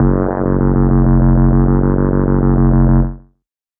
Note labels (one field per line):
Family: bass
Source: synthesizer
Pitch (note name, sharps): F#1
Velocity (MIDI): 75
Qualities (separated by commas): distorted, tempo-synced